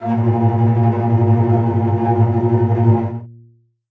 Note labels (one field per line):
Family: string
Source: acoustic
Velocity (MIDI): 75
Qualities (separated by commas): long release, non-linear envelope, reverb